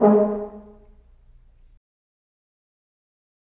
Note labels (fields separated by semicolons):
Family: brass; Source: acoustic; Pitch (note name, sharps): G#3; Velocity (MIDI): 50; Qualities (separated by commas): dark, fast decay, percussive, reverb